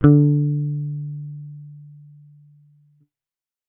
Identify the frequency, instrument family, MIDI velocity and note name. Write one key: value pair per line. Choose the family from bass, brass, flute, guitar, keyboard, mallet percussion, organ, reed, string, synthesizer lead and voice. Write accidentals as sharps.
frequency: 146.8 Hz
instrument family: bass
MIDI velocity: 100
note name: D3